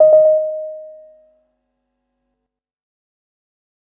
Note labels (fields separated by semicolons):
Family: keyboard; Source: electronic; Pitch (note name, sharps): D#5; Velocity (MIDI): 25; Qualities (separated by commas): fast decay, tempo-synced